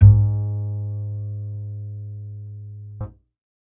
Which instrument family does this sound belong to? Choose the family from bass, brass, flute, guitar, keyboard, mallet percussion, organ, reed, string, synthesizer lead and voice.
bass